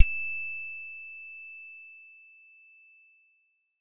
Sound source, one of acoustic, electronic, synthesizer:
synthesizer